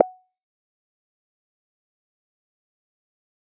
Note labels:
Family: bass; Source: synthesizer; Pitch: F#5; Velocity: 100; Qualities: fast decay, percussive

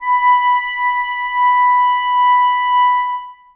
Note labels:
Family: reed; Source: acoustic; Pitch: B5; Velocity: 127; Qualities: reverb

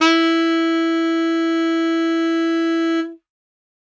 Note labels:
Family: reed; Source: acoustic; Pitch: E4; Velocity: 100; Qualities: bright

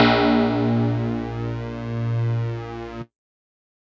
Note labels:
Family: mallet percussion; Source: electronic; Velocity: 50

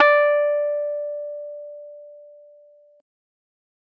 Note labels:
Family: keyboard; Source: electronic; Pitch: D5; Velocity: 100

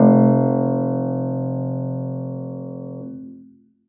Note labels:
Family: keyboard; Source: acoustic; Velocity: 50; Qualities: long release, reverb

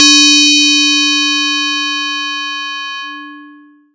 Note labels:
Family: mallet percussion; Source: acoustic; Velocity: 100; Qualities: bright, distorted, long release

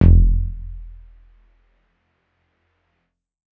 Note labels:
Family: keyboard; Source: electronic; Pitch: E1; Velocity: 75

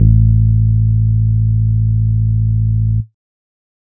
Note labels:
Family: bass; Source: synthesizer; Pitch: A1; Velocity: 25

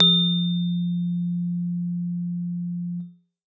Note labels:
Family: keyboard; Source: acoustic; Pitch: F3; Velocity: 75

